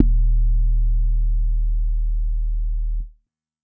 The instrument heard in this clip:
synthesizer bass